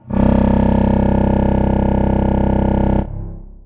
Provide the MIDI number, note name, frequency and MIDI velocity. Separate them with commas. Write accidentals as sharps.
24, C1, 32.7 Hz, 127